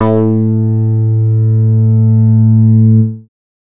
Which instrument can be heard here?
synthesizer bass